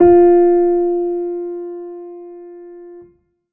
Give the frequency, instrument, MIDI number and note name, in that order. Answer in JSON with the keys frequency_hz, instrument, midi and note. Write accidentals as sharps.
{"frequency_hz": 349.2, "instrument": "acoustic keyboard", "midi": 65, "note": "F4"}